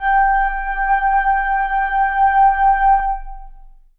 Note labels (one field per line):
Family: flute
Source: acoustic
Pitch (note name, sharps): G5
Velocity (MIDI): 25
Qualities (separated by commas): long release, reverb